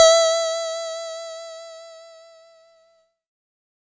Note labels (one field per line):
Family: keyboard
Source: electronic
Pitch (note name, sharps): E5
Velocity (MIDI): 100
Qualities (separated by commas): bright